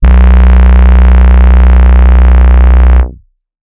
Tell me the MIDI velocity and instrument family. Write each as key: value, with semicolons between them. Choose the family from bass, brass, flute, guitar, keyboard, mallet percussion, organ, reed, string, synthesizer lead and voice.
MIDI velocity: 127; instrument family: keyboard